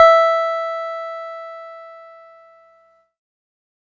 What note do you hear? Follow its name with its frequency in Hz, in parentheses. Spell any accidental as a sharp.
E5 (659.3 Hz)